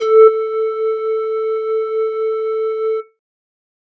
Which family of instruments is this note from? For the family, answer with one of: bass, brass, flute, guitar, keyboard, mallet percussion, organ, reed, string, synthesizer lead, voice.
flute